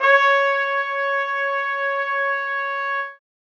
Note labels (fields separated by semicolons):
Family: brass; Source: acoustic; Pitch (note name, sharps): C#5; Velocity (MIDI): 100; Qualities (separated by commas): reverb